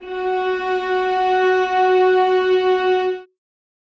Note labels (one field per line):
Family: string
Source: acoustic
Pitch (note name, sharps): F#4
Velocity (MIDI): 25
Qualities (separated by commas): reverb